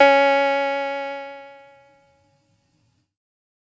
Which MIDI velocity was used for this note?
75